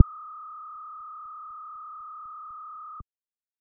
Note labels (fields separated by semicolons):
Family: bass; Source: synthesizer; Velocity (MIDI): 25; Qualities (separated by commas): dark